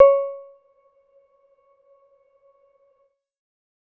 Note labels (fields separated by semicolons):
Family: keyboard; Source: electronic; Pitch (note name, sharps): C#5; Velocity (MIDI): 100; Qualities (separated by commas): dark, percussive, reverb